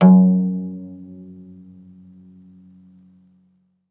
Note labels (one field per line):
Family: guitar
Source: acoustic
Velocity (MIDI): 25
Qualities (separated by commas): dark, reverb